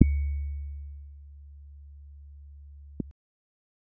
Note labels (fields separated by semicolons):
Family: keyboard; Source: electronic; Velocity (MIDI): 25; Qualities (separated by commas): dark